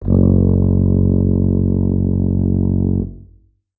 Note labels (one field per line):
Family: brass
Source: acoustic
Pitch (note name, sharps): F#1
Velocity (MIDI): 25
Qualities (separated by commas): dark